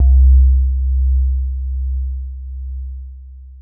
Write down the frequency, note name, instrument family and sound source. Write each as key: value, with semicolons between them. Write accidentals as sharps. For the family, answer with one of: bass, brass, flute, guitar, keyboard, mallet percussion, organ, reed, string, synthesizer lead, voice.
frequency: 65.41 Hz; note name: C2; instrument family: keyboard; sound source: electronic